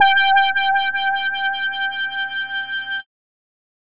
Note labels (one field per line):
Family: bass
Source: synthesizer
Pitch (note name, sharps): G5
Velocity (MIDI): 127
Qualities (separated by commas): bright, distorted